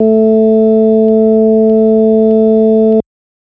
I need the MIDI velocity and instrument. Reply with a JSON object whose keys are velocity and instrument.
{"velocity": 127, "instrument": "electronic organ"}